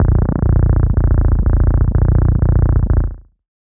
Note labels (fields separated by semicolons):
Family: bass; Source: synthesizer; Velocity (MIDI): 127; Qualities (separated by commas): distorted, tempo-synced